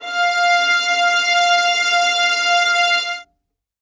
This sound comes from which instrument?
acoustic string instrument